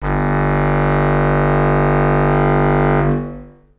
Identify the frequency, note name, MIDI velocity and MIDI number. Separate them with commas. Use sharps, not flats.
49 Hz, G1, 75, 31